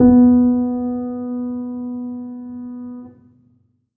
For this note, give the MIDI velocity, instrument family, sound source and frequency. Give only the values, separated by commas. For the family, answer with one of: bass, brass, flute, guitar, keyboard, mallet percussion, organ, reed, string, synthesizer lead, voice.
25, keyboard, acoustic, 246.9 Hz